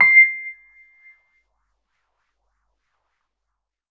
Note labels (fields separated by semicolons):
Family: keyboard; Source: electronic; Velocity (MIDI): 75; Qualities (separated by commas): non-linear envelope, percussive